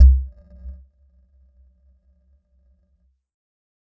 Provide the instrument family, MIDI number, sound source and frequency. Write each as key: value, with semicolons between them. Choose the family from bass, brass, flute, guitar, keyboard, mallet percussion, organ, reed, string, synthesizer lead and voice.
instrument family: mallet percussion; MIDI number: 36; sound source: electronic; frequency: 65.41 Hz